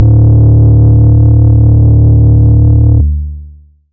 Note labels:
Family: bass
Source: synthesizer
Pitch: D1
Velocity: 127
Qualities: long release, multiphonic

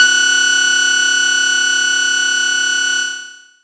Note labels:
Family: bass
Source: synthesizer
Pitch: F#6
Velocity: 50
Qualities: bright, distorted, long release

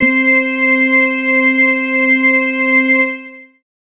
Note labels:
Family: organ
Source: electronic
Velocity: 75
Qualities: long release, reverb

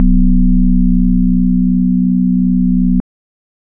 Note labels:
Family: organ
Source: electronic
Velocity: 127

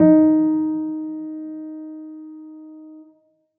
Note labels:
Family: keyboard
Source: acoustic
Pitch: D#4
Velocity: 50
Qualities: dark, reverb

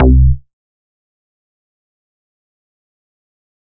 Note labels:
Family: bass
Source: synthesizer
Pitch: C2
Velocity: 50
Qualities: fast decay, percussive

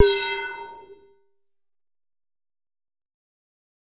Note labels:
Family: bass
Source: synthesizer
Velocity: 50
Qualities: bright, distorted

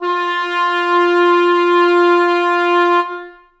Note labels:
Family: reed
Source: acoustic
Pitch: F4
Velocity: 127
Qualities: reverb

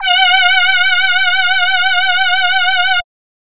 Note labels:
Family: voice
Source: synthesizer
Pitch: F#5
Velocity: 50

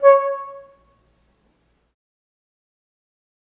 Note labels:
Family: flute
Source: acoustic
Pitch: C#5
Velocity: 75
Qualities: fast decay, percussive, reverb

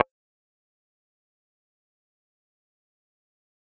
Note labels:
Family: bass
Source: synthesizer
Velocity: 75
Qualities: fast decay, percussive

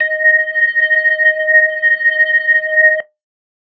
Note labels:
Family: organ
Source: electronic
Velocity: 127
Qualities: distorted

